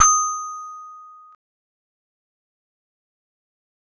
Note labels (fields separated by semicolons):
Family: mallet percussion; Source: acoustic; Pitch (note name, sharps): D#6; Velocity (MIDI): 25; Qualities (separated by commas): bright, fast decay